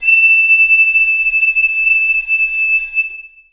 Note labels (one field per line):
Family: flute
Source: acoustic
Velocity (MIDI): 75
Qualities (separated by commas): bright, reverb